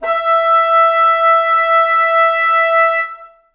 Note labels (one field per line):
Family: reed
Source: acoustic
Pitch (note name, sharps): E5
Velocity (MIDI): 127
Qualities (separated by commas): reverb